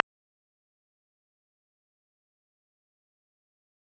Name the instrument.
electronic guitar